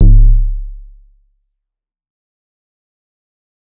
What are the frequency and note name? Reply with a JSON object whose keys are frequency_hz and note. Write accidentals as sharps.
{"frequency_hz": 34.65, "note": "C#1"}